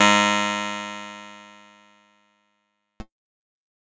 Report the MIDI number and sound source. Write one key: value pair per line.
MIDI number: 44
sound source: electronic